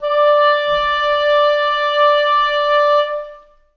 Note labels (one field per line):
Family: reed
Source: acoustic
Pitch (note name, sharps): D5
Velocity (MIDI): 75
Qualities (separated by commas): long release, reverb